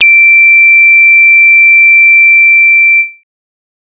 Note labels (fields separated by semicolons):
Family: bass; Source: synthesizer; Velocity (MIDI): 127; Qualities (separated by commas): distorted